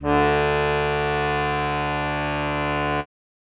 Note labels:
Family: reed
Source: acoustic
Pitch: D2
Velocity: 25

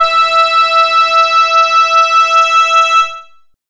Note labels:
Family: bass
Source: synthesizer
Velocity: 127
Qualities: bright, distorted, long release

